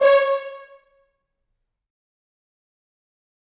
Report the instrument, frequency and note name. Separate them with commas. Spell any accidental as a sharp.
acoustic brass instrument, 554.4 Hz, C#5